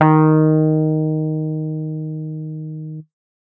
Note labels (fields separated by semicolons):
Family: keyboard; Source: electronic; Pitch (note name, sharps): D#3; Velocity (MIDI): 127; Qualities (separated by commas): dark